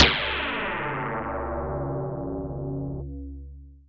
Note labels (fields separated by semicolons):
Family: mallet percussion; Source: electronic; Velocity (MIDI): 127; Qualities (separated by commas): bright, long release